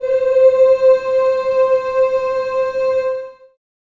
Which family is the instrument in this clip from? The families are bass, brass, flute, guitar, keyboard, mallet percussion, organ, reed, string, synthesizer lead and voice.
voice